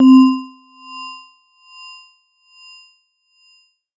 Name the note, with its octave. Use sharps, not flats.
C4